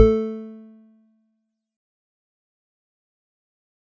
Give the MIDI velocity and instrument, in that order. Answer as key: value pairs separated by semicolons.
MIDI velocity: 127; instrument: acoustic mallet percussion instrument